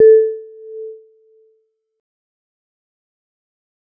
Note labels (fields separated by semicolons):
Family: mallet percussion; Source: acoustic; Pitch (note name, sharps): A4; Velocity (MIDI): 25; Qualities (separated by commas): dark, fast decay, non-linear envelope, percussive